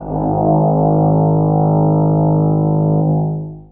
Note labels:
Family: brass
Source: acoustic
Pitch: G#1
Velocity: 50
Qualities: long release, reverb

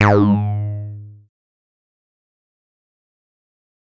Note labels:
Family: bass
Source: synthesizer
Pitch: G#2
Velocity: 100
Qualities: distorted, fast decay

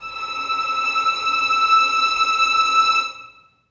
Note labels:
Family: string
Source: acoustic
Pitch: E6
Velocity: 25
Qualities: bright, non-linear envelope, reverb

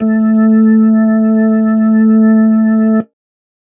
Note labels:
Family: organ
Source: electronic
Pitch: A3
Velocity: 75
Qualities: dark

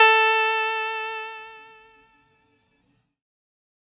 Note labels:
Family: keyboard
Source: synthesizer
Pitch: A4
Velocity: 127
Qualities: bright

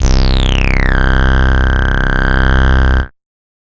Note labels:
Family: bass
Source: synthesizer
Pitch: C1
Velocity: 127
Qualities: bright, distorted, multiphonic

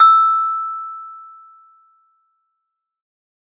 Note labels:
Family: mallet percussion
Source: acoustic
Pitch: E6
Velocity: 75

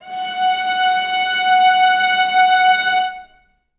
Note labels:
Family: string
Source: acoustic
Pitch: F#5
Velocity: 25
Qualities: reverb

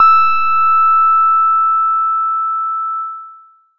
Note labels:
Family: bass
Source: synthesizer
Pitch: E6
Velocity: 100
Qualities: distorted, long release

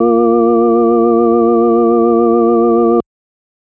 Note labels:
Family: organ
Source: electronic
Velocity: 25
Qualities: multiphonic

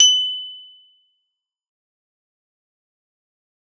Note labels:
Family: guitar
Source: acoustic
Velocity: 75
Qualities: bright, fast decay, percussive, reverb

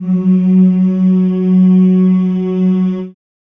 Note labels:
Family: voice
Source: acoustic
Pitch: F#3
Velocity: 100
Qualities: dark, reverb

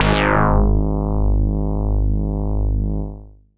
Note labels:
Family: bass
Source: synthesizer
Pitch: G#1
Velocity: 100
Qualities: bright, distorted, tempo-synced

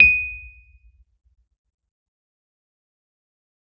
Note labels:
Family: keyboard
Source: electronic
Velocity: 100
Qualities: fast decay, percussive

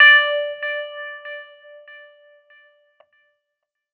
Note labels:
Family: keyboard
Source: electronic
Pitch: D5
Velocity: 127

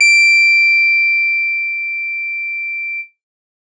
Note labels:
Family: guitar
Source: electronic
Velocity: 100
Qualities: bright

